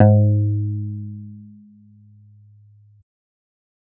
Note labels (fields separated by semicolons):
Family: bass; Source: synthesizer; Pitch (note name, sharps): G#2; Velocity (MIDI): 75